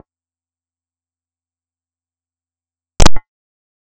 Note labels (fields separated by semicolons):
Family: bass; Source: synthesizer; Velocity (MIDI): 75; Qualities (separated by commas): percussive, reverb